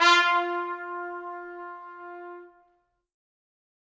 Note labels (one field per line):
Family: brass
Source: acoustic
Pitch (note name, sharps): F4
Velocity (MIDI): 25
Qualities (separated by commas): bright, reverb